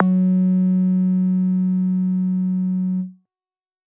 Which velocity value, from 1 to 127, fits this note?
50